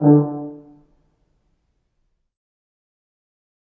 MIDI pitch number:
50